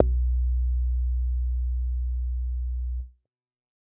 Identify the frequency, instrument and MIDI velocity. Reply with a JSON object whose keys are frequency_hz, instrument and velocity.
{"frequency_hz": 61.74, "instrument": "synthesizer bass", "velocity": 50}